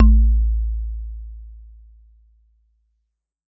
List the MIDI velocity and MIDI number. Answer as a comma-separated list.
50, 33